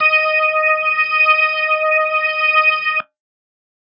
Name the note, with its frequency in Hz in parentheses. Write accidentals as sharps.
D#5 (622.3 Hz)